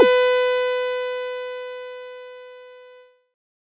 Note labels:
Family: bass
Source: synthesizer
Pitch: B4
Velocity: 50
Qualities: bright, distorted

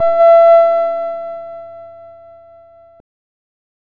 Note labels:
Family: bass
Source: synthesizer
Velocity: 100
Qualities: distorted, non-linear envelope

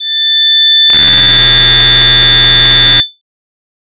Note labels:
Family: voice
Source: synthesizer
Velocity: 25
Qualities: bright

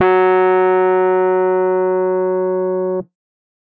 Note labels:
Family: keyboard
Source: electronic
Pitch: F#3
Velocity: 127

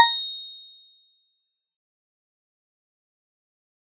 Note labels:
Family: mallet percussion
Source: acoustic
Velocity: 127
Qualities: bright, fast decay, percussive

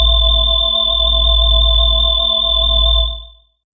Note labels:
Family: mallet percussion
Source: electronic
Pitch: A1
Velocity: 127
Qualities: bright, distorted, multiphonic

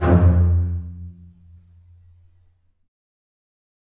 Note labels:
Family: string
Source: acoustic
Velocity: 100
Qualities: reverb

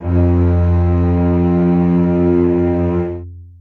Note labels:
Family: string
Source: acoustic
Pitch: F2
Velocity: 25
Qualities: long release, reverb

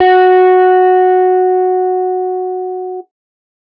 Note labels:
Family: guitar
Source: electronic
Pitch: F#4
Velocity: 25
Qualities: distorted

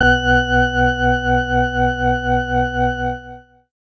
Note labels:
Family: organ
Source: electronic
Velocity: 100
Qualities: distorted

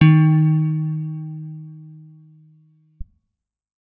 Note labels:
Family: guitar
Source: electronic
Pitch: D#3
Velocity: 50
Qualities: reverb

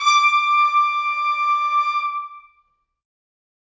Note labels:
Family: brass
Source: acoustic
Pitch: D6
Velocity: 50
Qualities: reverb

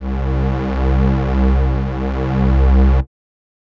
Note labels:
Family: reed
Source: acoustic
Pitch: C2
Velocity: 100

